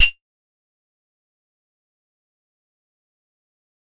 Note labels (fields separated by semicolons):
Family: keyboard; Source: acoustic; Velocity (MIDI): 50; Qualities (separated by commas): fast decay, percussive